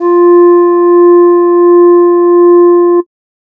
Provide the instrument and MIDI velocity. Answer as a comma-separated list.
synthesizer flute, 127